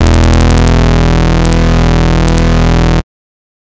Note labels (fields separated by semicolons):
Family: bass; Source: synthesizer; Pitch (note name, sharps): E1; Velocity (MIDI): 127; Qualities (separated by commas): bright, distorted